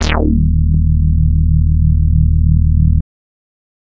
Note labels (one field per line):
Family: bass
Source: synthesizer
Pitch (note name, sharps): D#1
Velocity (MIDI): 127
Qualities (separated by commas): distorted